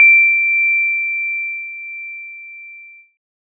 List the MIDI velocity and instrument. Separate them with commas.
100, electronic keyboard